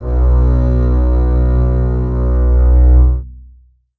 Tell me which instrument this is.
acoustic string instrument